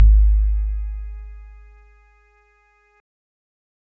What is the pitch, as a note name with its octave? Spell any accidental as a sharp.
G#1